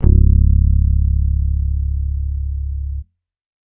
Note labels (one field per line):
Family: bass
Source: electronic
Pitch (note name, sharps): C#1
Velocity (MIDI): 50